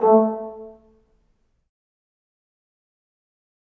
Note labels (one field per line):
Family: brass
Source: acoustic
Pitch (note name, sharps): A3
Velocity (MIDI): 25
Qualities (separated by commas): dark, fast decay, percussive, reverb